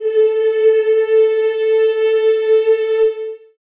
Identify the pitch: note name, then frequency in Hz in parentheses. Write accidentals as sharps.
A4 (440 Hz)